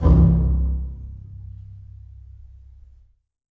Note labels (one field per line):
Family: string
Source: acoustic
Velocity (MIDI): 100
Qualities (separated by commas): reverb